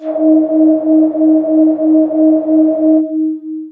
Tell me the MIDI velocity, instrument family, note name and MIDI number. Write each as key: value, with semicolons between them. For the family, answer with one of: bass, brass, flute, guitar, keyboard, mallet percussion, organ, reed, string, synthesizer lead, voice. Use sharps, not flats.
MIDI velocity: 50; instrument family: voice; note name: D#4; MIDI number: 63